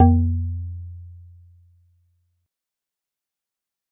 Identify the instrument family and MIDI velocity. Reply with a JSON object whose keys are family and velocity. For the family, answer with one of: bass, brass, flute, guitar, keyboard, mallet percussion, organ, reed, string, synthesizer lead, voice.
{"family": "mallet percussion", "velocity": 75}